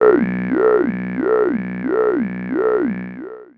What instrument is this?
synthesizer voice